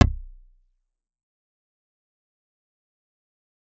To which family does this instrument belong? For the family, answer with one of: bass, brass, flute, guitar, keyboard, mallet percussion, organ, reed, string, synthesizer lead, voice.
guitar